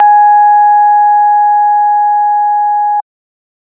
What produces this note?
electronic organ